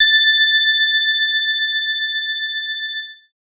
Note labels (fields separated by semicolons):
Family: bass; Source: synthesizer; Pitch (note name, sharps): A6; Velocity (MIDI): 75